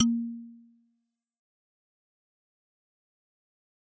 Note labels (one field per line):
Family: mallet percussion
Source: acoustic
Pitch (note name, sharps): A#3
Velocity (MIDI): 75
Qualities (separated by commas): fast decay, percussive